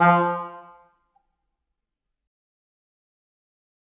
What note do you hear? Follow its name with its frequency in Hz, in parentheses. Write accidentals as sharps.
F3 (174.6 Hz)